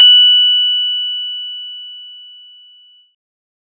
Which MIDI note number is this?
90